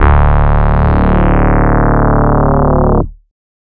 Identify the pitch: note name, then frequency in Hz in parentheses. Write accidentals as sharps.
D1 (36.71 Hz)